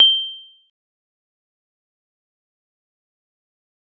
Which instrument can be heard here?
acoustic mallet percussion instrument